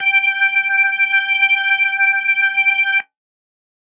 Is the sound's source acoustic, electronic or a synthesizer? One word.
electronic